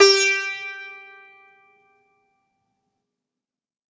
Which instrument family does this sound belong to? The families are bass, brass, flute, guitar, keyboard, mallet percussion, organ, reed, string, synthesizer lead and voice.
guitar